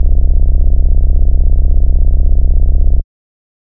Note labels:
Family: bass; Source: synthesizer; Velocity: 127; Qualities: dark, distorted

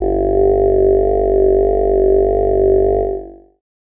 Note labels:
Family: voice; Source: synthesizer; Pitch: G1; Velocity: 75

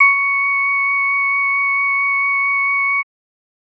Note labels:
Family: organ; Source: electronic; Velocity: 75; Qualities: multiphonic

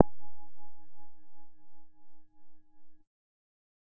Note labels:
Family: bass; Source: synthesizer; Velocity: 25; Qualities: distorted

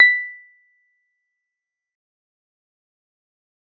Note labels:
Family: keyboard; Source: electronic; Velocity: 50; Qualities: fast decay, percussive

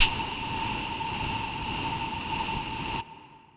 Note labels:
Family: flute; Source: acoustic; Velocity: 50; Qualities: distorted

